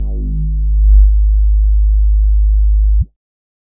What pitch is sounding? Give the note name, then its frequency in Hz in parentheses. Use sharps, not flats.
G#1 (51.91 Hz)